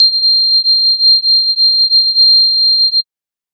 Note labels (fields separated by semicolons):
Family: mallet percussion; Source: synthesizer; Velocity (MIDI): 100; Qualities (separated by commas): bright, multiphonic, non-linear envelope